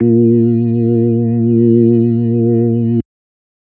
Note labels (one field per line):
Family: organ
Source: electronic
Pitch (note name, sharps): A#2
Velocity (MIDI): 127